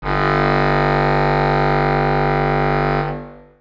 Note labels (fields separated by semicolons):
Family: reed; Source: acoustic; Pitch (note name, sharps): G1; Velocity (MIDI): 127; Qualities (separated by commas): long release, reverb